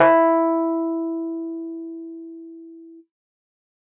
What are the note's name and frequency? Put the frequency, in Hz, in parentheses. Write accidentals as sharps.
E4 (329.6 Hz)